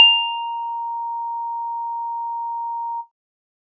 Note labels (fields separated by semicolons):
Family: keyboard; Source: electronic; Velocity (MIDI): 50